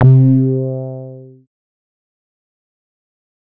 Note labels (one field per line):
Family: bass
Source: synthesizer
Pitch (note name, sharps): C3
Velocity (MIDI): 127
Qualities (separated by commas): distorted, fast decay